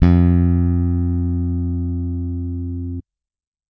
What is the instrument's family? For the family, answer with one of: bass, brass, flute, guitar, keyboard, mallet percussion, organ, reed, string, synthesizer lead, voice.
bass